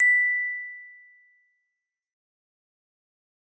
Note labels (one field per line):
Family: mallet percussion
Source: acoustic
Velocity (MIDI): 127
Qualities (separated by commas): fast decay